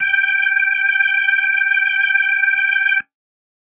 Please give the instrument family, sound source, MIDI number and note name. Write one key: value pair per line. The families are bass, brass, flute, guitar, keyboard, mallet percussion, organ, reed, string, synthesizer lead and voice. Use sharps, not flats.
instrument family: organ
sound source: electronic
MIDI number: 79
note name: G5